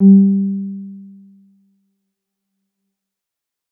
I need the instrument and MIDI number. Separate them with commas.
electronic keyboard, 55